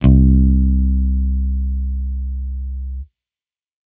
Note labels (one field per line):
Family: bass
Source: electronic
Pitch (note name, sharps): C2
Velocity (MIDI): 50